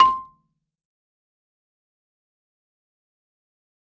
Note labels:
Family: mallet percussion; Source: acoustic; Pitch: C6; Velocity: 75; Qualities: distorted, fast decay, percussive, reverb

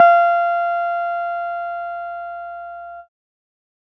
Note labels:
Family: keyboard; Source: electronic; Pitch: F5; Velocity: 25

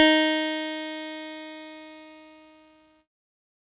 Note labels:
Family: keyboard; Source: electronic; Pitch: D#4; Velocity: 50; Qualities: bright, distorted

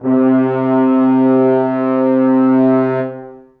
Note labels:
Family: brass; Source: acoustic; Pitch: C3; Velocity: 100; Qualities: long release, reverb

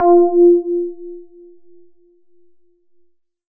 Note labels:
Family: synthesizer lead; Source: synthesizer; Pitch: F4; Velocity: 25

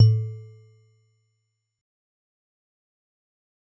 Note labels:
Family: mallet percussion; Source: acoustic; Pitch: A2; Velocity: 50; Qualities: fast decay, percussive

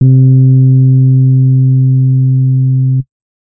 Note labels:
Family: keyboard; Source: electronic; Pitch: C3; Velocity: 25; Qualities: dark

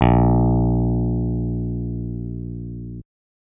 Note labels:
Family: keyboard; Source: electronic; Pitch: A#1; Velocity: 127; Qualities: distorted

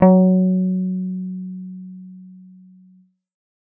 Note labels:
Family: bass; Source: synthesizer; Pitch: F#3; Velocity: 25; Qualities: dark

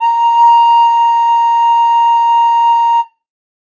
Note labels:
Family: flute; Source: acoustic; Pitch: A#5; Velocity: 75

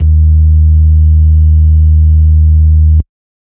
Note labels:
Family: organ; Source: electronic; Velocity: 100; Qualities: dark

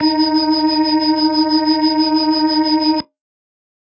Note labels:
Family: organ; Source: electronic; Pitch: D#4; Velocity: 75; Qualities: bright

